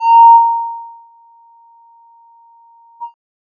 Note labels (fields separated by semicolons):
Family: bass; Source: synthesizer; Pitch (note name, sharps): A#5; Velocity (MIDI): 75